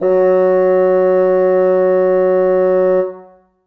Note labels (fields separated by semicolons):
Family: reed; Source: acoustic; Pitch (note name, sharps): F#3; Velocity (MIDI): 100; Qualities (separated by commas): reverb